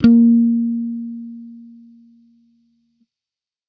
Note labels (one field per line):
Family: bass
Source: electronic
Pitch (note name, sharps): A#3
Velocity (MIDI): 100